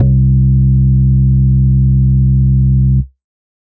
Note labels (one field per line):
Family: organ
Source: electronic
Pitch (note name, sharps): C2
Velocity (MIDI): 25